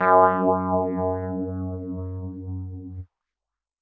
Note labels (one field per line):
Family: keyboard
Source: electronic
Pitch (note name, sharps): F#2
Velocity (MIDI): 100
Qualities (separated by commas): distorted, non-linear envelope